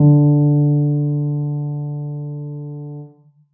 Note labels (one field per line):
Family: keyboard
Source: acoustic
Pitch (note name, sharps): D3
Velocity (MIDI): 50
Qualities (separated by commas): dark, reverb